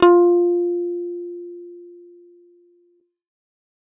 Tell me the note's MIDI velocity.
127